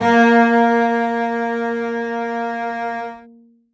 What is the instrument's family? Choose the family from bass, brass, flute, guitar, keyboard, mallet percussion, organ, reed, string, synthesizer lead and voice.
string